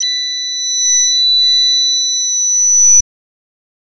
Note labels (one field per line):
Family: voice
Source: synthesizer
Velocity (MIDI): 25